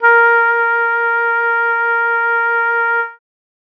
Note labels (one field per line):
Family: reed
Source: acoustic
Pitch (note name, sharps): A#4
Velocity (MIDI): 75